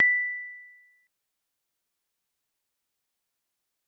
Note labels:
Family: mallet percussion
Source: acoustic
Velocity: 50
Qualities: fast decay, percussive

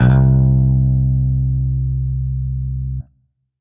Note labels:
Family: guitar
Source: electronic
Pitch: C2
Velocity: 127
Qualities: distorted

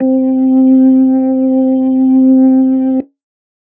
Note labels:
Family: organ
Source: electronic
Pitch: C4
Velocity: 127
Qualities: dark

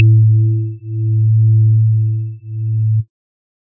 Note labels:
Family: organ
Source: electronic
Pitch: A2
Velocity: 75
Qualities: dark

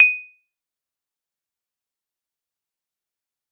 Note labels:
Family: mallet percussion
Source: acoustic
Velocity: 25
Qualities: bright, fast decay, percussive

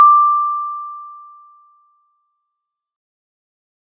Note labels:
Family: mallet percussion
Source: acoustic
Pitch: D6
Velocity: 127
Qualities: fast decay

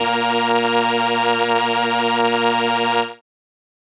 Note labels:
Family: keyboard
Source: synthesizer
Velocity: 25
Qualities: bright

